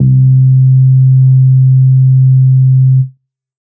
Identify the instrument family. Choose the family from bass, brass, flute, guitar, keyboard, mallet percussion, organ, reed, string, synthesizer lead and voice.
bass